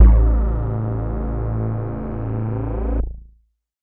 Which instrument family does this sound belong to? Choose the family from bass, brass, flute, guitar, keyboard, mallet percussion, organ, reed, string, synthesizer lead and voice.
keyboard